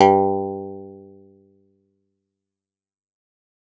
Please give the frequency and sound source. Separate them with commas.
98 Hz, acoustic